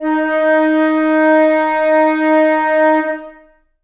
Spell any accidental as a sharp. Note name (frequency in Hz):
D#4 (311.1 Hz)